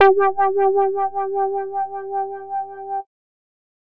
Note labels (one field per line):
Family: bass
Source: synthesizer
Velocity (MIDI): 75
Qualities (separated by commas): dark, distorted